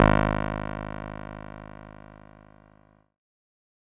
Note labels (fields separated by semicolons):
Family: keyboard; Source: electronic; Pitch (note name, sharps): G#1; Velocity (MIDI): 50; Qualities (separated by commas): distorted